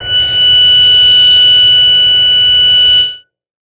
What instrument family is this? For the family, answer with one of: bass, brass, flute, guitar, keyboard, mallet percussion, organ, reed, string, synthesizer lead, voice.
bass